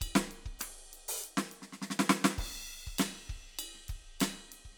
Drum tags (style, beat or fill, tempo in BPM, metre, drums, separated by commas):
funk, beat, 100 BPM, 4/4, crash, ride, ride bell, open hi-hat, hi-hat pedal, snare, cross-stick, kick